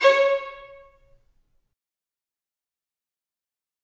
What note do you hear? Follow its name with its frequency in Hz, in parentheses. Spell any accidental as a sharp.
C#5 (554.4 Hz)